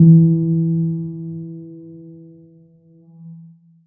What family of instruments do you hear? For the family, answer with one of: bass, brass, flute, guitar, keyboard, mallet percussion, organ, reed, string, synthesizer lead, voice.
keyboard